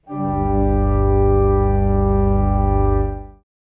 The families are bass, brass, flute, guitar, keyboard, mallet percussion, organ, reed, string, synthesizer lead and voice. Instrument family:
organ